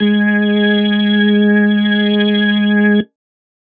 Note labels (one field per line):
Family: keyboard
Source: electronic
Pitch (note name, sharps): G#3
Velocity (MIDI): 75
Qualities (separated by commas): distorted